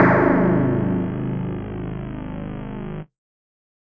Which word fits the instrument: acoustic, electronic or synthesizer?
electronic